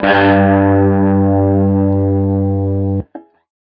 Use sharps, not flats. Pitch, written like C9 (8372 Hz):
G2 (98 Hz)